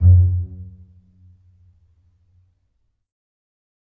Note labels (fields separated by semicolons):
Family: string; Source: acoustic; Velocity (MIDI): 50; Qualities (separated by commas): dark, percussive, reverb